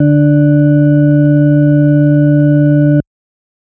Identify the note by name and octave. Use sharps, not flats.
D3